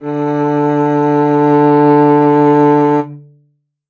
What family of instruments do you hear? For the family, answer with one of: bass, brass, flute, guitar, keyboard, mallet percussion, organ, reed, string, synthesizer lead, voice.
string